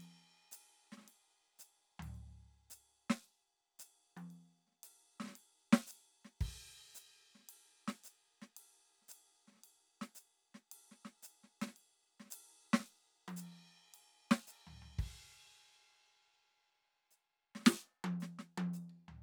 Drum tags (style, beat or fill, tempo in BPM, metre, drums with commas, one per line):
jazz
beat
112 BPM
4/4
crash, ride, hi-hat pedal, percussion, snare, high tom, floor tom, kick